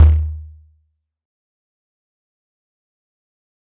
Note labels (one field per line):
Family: mallet percussion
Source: acoustic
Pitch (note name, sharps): D#2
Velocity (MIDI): 100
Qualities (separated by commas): fast decay, percussive